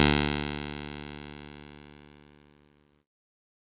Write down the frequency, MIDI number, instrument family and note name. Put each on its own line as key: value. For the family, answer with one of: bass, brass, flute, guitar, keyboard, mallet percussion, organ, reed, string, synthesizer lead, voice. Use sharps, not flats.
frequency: 73.42 Hz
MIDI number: 38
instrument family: keyboard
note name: D2